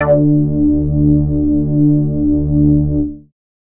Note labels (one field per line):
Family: bass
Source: synthesizer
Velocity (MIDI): 25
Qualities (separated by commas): distorted